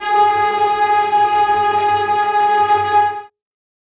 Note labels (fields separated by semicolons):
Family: string; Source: acoustic; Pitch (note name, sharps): G#4; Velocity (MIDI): 75; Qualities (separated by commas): bright, non-linear envelope, reverb